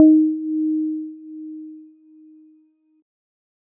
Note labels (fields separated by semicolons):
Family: keyboard; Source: electronic; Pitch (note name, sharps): D#4; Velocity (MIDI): 25; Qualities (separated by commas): dark